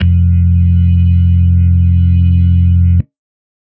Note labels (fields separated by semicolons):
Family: organ; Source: electronic; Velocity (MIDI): 100; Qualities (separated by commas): dark